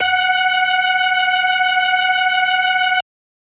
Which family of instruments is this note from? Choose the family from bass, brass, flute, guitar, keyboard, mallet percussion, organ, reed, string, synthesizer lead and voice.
organ